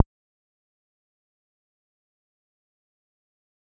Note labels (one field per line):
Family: bass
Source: synthesizer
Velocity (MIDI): 25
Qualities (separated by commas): fast decay, percussive